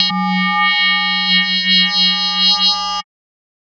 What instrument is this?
synthesizer mallet percussion instrument